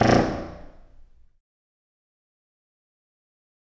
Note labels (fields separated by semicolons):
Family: reed; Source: acoustic; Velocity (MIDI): 127; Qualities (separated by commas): fast decay, percussive, reverb